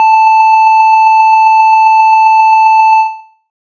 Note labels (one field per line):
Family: bass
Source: synthesizer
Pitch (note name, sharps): A5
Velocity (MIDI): 100